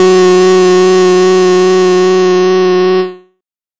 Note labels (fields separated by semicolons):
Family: bass; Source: synthesizer; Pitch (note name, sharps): F#3; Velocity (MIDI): 127; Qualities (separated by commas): bright, distorted, non-linear envelope